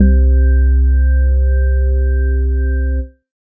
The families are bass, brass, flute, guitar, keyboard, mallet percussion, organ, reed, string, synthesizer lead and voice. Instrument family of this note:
organ